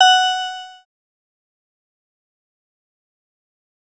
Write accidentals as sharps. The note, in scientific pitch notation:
F#5